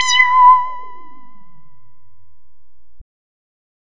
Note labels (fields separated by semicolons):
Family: bass; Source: synthesizer; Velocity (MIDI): 100; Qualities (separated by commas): bright, distorted